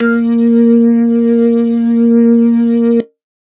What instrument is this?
electronic organ